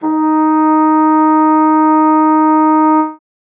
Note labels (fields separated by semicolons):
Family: reed; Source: acoustic; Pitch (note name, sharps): D#4; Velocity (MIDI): 50